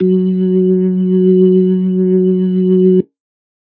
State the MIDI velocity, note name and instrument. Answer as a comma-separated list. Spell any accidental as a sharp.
127, F#3, electronic organ